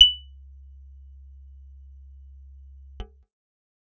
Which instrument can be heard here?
acoustic guitar